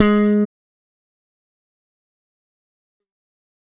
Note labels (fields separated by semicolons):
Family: bass; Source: electronic; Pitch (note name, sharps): G#3; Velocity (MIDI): 75; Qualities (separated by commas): bright, fast decay